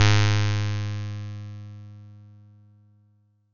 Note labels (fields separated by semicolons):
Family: bass; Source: synthesizer; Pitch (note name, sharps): G#2; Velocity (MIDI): 50; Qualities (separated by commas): bright, distorted